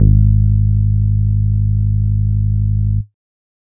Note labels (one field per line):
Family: bass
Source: synthesizer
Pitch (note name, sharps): G#1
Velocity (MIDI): 50